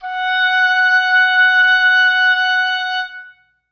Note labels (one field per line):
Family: reed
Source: acoustic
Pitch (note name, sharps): F#5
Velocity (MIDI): 127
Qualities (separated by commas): reverb